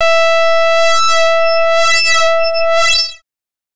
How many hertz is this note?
659.3 Hz